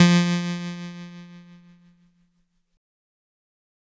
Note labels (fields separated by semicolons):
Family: keyboard; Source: electronic; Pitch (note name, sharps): F3; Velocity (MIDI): 25; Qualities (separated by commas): bright, distorted